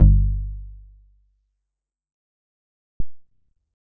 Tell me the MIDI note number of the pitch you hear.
31